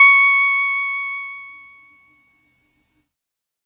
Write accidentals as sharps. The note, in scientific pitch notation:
C#6